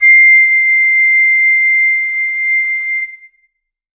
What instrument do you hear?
acoustic flute